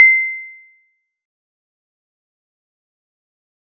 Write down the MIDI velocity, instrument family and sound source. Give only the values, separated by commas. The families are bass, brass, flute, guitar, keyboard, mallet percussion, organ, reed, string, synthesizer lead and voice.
50, mallet percussion, acoustic